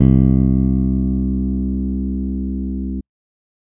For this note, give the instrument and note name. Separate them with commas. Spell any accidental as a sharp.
electronic bass, C2